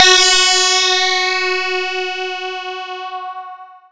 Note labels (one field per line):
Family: mallet percussion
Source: electronic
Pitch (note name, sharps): F#4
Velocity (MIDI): 75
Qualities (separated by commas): bright, distorted, long release, non-linear envelope